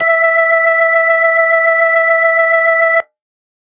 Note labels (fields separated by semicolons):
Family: organ; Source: electronic; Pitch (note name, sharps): E5; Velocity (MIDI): 50